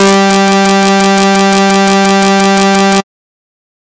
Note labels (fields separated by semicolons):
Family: bass; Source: synthesizer; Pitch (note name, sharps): G3; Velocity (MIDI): 127; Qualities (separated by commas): bright, distorted